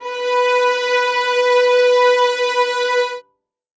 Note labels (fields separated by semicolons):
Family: string; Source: acoustic; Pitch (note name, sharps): B4; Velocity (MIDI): 100; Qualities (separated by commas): reverb